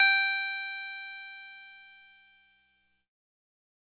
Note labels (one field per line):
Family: keyboard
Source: electronic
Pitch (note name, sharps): G5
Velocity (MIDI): 100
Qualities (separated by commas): bright, distorted